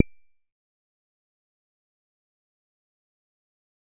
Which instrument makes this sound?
synthesizer bass